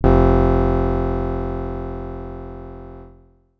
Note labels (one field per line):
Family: guitar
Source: acoustic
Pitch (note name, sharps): F1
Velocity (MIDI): 50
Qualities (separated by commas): bright, distorted